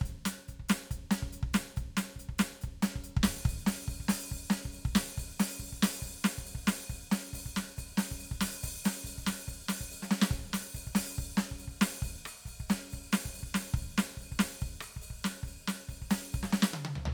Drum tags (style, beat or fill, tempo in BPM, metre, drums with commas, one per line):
punk
beat
140 BPM
4/4
closed hi-hat, open hi-hat, snare, cross-stick, high tom, floor tom, kick